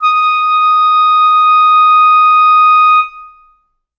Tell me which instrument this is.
acoustic reed instrument